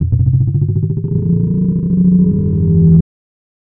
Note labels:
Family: voice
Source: synthesizer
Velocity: 50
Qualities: distorted

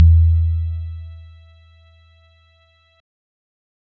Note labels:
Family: keyboard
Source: electronic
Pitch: E2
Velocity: 100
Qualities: dark

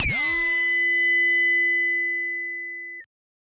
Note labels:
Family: bass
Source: synthesizer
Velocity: 127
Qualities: bright, distorted, multiphonic

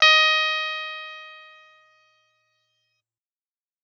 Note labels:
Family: guitar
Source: electronic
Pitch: D#5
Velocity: 100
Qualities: bright

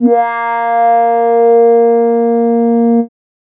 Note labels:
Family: keyboard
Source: synthesizer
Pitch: A#3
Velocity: 127

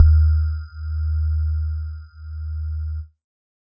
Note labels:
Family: synthesizer lead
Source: synthesizer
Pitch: D#2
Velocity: 50

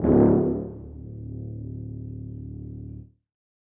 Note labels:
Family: brass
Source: acoustic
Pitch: D1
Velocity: 50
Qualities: reverb

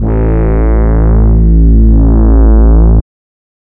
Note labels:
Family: reed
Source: synthesizer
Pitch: A1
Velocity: 50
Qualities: distorted, non-linear envelope

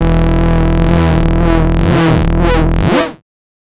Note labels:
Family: bass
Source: synthesizer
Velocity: 75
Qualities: distorted, non-linear envelope

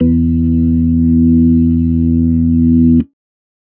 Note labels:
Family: organ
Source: electronic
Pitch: E2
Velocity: 100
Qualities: dark

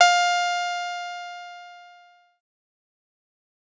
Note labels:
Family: bass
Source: synthesizer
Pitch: F5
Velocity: 100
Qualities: bright, distorted, fast decay

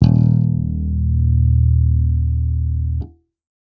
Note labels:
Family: bass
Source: electronic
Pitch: D#1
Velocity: 100

